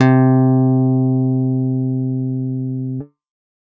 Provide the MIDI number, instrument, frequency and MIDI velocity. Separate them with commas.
48, electronic guitar, 130.8 Hz, 75